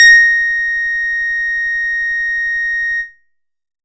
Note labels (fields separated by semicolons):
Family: bass; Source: synthesizer; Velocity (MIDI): 127; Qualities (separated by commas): distorted, tempo-synced